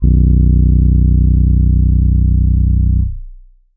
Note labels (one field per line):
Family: keyboard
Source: electronic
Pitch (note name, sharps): B0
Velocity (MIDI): 75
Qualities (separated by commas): dark, long release